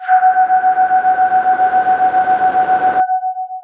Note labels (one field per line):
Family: voice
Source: synthesizer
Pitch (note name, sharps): F#5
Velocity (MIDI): 100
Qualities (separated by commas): distorted, long release